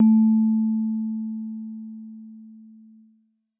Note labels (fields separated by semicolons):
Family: mallet percussion; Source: acoustic; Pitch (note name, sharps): A3; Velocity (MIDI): 127